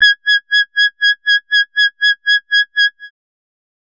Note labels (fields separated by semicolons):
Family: bass; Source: synthesizer; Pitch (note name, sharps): G#6; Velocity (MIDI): 50; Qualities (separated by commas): bright, distorted, tempo-synced